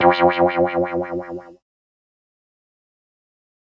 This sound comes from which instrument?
synthesizer keyboard